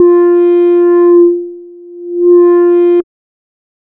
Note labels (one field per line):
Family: bass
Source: synthesizer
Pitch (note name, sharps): F4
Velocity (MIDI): 127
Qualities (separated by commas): distorted